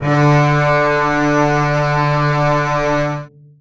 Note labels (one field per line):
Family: string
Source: acoustic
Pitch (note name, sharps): D3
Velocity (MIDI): 100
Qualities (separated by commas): long release, reverb